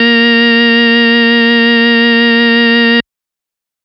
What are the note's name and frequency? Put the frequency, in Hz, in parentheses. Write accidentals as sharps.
A#3 (233.1 Hz)